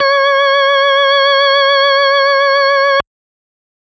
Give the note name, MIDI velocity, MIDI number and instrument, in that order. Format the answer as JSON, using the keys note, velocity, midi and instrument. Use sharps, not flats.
{"note": "C#5", "velocity": 100, "midi": 73, "instrument": "electronic organ"}